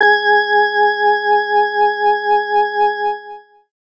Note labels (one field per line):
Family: organ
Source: electronic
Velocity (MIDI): 25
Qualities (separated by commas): distorted